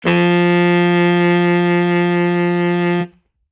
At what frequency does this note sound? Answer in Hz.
174.6 Hz